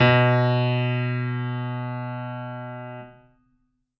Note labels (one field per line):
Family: keyboard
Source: acoustic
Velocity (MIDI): 100